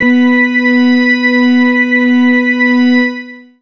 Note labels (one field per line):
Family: organ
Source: electronic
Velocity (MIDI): 100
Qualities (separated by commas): long release, reverb